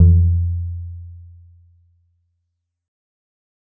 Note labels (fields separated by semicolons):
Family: guitar; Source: synthesizer; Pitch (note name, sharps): F2; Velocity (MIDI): 25; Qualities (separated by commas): dark, fast decay